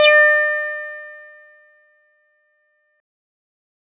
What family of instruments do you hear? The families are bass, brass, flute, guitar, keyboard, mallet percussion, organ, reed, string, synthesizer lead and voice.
bass